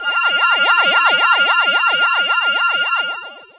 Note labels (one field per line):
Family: voice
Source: synthesizer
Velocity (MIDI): 50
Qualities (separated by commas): bright, distorted, long release